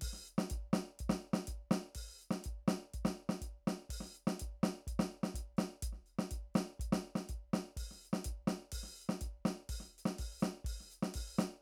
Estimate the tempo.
124 BPM